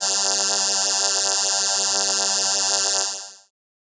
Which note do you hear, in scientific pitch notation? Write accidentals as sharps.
G2